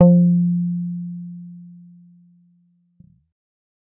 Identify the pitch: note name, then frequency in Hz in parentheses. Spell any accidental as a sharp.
F3 (174.6 Hz)